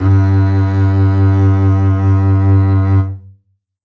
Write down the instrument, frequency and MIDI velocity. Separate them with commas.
acoustic string instrument, 98 Hz, 127